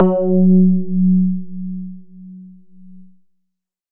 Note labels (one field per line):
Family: synthesizer lead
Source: synthesizer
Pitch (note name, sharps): F#3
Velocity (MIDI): 25